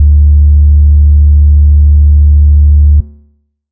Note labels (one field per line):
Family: bass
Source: synthesizer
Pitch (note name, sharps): D2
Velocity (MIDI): 25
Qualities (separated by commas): dark